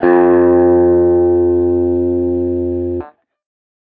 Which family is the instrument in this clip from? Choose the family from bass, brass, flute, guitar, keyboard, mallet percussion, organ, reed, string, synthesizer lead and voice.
guitar